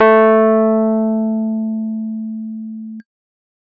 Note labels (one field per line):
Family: keyboard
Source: electronic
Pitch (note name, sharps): A3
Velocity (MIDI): 100